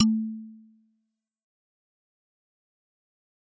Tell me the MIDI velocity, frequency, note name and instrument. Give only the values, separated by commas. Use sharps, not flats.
75, 220 Hz, A3, acoustic mallet percussion instrument